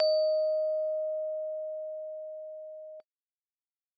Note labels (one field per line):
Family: keyboard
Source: acoustic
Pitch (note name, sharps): D#5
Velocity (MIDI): 25